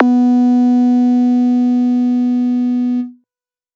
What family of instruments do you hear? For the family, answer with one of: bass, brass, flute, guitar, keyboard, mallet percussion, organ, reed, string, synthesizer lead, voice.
bass